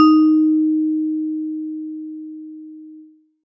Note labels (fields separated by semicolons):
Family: mallet percussion; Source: acoustic; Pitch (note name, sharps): D#4; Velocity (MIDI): 50